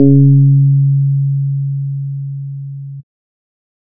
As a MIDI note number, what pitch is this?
49